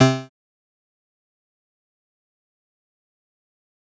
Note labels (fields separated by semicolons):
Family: bass; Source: synthesizer; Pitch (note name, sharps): C3; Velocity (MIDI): 25; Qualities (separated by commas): bright, distorted, fast decay, percussive